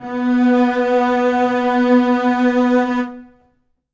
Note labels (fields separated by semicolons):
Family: string; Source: acoustic; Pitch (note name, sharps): B3; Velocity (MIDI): 75; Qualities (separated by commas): reverb